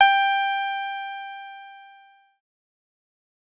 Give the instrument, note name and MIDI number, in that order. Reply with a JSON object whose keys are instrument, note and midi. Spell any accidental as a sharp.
{"instrument": "synthesizer bass", "note": "G5", "midi": 79}